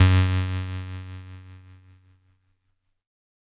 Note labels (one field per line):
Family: keyboard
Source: electronic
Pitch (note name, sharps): F#2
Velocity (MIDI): 50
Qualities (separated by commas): bright, distorted